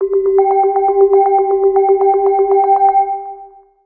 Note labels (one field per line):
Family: mallet percussion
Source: synthesizer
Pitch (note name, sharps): G4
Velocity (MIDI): 75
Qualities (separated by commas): dark, long release, multiphonic, percussive, tempo-synced